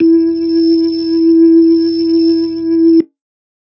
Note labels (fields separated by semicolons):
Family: organ; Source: electronic; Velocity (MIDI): 127